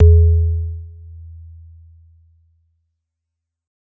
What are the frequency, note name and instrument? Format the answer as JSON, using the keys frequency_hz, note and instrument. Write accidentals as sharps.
{"frequency_hz": 82.41, "note": "E2", "instrument": "acoustic mallet percussion instrument"}